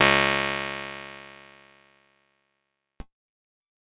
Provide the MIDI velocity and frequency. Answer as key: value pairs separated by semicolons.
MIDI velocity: 100; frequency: 69.3 Hz